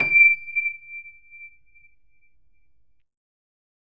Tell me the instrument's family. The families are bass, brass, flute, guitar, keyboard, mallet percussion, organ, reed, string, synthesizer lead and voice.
keyboard